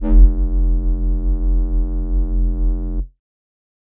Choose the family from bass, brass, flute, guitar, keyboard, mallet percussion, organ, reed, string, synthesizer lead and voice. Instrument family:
flute